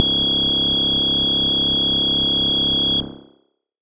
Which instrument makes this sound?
synthesizer bass